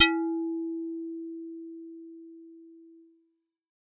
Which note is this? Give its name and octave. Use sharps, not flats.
E4